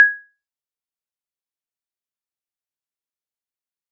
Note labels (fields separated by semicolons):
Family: mallet percussion; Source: acoustic; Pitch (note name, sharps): G#6; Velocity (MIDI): 127; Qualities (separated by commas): fast decay, percussive